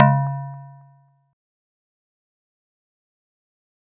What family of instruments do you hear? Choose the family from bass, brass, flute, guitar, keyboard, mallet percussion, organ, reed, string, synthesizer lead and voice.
mallet percussion